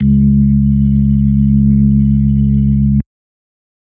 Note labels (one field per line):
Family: organ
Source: electronic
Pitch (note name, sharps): C#2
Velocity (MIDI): 100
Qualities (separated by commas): dark